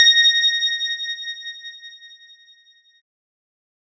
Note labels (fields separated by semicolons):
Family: keyboard; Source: electronic; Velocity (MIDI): 75